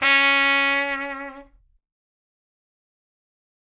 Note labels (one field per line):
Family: brass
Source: acoustic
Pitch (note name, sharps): C#4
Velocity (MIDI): 25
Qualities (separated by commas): bright, fast decay